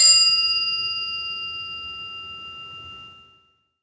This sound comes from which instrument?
acoustic mallet percussion instrument